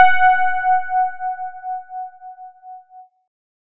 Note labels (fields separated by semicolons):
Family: keyboard; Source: electronic; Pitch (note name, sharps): F#5; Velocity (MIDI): 100